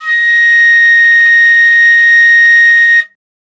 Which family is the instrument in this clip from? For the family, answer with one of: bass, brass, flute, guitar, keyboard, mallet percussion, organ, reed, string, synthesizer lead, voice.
flute